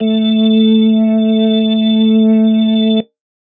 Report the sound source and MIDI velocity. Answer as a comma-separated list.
electronic, 50